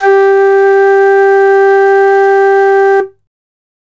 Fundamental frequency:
392 Hz